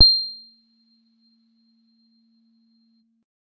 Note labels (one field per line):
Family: guitar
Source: electronic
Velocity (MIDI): 25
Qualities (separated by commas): bright, percussive